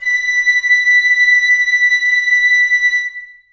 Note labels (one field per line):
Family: reed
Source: acoustic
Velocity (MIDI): 75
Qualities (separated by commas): reverb